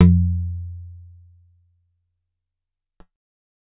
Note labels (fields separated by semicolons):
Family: guitar; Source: acoustic; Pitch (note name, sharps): F2; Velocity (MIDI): 100; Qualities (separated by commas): dark, fast decay